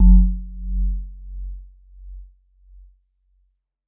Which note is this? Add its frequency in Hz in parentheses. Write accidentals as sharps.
F#1 (46.25 Hz)